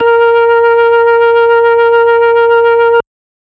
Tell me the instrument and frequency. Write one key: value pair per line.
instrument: electronic organ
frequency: 466.2 Hz